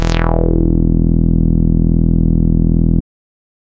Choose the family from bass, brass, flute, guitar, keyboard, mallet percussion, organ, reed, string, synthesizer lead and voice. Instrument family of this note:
bass